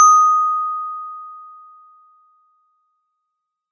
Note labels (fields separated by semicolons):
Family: mallet percussion; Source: acoustic; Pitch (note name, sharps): D#6; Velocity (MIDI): 100